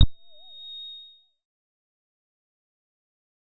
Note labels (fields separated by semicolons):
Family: bass; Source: synthesizer; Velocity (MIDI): 25; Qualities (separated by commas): fast decay, percussive